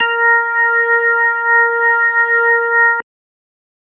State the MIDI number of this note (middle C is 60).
70